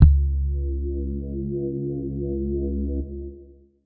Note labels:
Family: guitar; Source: electronic; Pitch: C#2; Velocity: 25; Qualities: dark, distorted, long release

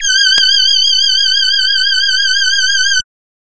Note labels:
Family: voice; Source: synthesizer; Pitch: G6; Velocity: 100

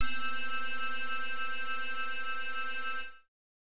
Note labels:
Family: bass; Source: synthesizer; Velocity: 25; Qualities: bright, distorted

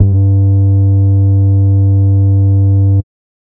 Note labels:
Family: bass; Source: synthesizer; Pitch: G2; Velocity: 127; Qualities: dark, distorted, tempo-synced

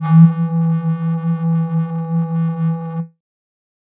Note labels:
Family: flute; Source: synthesizer; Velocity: 25; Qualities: distorted

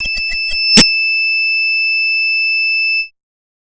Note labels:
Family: bass; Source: synthesizer; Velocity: 127; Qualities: multiphonic

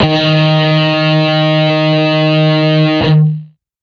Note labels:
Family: guitar; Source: electronic; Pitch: D#3; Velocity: 127; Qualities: distorted, long release

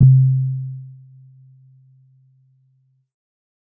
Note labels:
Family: keyboard; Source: electronic; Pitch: C3; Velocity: 50; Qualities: dark

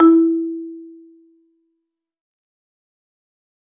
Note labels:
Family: mallet percussion; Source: acoustic; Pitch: E4; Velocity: 100; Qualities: dark, fast decay, reverb

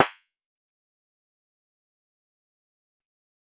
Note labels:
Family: guitar; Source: synthesizer; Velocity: 25; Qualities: fast decay, percussive

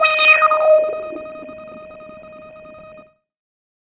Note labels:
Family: bass; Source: synthesizer; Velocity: 25; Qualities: distorted, non-linear envelope

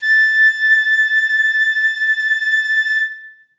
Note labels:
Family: flute; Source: acoustic; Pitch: A6; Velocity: 75; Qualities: reverb

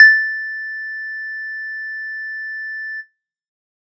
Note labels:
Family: bass; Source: synthesizer; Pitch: A6; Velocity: 100

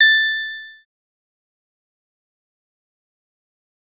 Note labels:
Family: synthesizer lead; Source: synthesizer; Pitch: A6; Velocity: 100; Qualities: bright, distorted, fast decay

